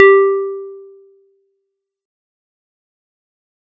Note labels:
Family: mallet percussion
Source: acoustic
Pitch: G4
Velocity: 127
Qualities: fast decay

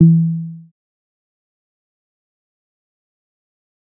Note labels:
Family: bass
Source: synthesizer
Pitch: E3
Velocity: 75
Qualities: dark, fast decay, percussive

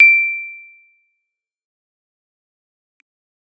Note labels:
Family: keyboard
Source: electronic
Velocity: 25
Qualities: fast decay, percussive

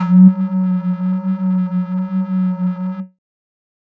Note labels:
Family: flute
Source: synthesizer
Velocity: 50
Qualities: distorted

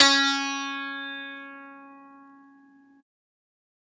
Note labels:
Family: guitar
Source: acoustic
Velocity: 75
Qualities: bright, multiphonic, reverb

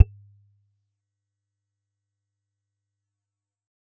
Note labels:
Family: guitar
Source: acoustic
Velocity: 75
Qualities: fast decay, percussive

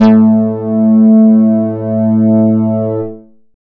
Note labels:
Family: bass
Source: synthesizer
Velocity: 75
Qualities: distorted

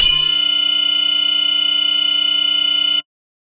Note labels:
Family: bass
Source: synthesizer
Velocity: 127

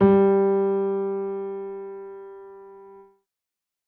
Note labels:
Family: keyboard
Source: acoustic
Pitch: G3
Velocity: 25

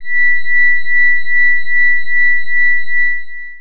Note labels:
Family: organ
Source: electronic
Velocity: 75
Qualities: distorted, long release

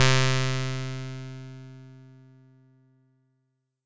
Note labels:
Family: bass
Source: synthesizer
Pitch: C3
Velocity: 127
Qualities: bright, distorted

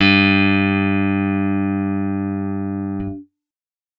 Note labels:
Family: guitar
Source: electronic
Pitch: G2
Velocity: 100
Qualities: reverb

